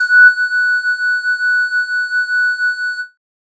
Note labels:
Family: flute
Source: synthesizer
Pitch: F#6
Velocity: 75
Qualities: distorted

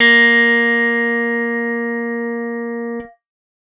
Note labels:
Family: guitar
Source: electronic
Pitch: A#3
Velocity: 100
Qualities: reverb

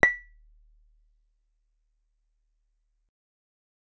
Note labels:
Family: guitar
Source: acoustic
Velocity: 25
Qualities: percussive

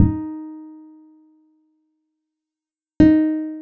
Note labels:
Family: guitar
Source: acoustic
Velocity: 25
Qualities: dark

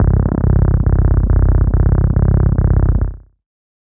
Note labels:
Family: bass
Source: synthesizer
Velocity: 75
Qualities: distorted, tempo-synced

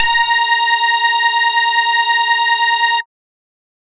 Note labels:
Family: bass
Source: synthesizer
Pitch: A#5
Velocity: 127

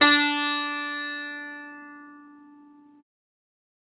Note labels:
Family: guitar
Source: acoustic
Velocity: 50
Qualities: bright, multiphonic, reverb

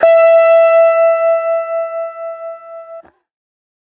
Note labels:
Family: guitar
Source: electronic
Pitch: E5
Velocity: 50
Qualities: distorted

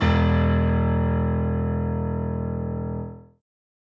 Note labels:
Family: keyboard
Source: acoustic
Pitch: E1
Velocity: 127

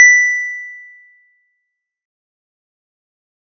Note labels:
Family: mallet percussion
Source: acoustic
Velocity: 127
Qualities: fast decay

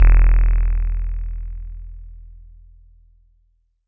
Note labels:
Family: bass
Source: synthesizer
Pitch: E1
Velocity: 100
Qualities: bright, distorted

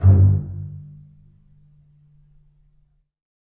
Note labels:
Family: string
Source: acoustic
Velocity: 25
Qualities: reverb

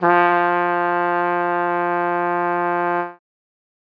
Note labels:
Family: brass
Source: acoustic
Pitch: F3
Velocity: 50

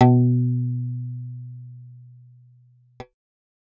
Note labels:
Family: bass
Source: synthesizer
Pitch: B2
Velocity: 127

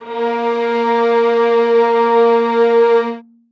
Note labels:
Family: string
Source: acoustic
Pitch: A#3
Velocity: 25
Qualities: reverb

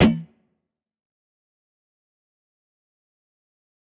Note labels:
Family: guitar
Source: electronic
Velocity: 100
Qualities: bright, distorted, fast decay, percussive

